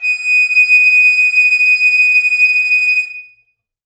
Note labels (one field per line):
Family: flute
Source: acoustic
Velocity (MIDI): 100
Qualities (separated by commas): reverb